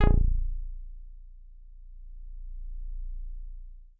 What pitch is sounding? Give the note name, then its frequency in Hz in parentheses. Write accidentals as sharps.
A#0 (29.14 Hz)